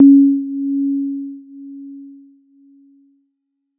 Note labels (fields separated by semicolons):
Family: keyboard; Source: electronic; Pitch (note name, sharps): C#4; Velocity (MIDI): 75; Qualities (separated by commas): dark